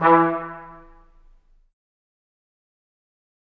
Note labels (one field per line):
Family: brass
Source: acoustic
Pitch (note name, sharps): E3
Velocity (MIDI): 75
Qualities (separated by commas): fast decay, percussive, reverb